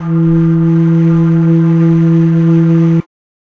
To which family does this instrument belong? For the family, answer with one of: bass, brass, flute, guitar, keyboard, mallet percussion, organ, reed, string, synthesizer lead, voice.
flute